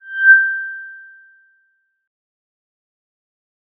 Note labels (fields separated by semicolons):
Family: mallet percussion; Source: electronic; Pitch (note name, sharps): G6; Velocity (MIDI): 75; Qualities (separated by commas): bright, fast decay